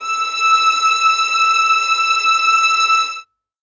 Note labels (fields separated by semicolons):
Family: string; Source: acoustic; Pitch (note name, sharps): E6; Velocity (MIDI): 127; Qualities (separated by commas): reverb